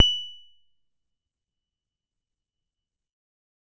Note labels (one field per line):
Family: keyboard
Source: electronic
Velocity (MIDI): 25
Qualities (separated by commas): fast decay, percussive, reverb